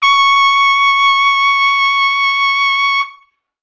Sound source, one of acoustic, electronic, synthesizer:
acoustic